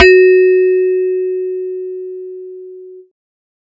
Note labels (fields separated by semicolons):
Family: bass; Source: synthesizer; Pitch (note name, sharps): F#4; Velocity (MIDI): 50